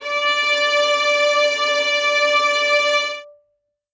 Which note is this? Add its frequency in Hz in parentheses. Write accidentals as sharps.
D5 (587.3 Hz)